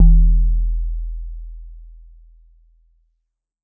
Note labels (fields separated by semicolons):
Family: mallet percussion; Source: acoustic; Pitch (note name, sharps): E1; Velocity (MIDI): 100; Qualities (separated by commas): dark